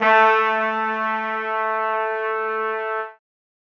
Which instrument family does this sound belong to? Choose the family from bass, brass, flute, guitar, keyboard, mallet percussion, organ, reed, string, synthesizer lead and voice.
brass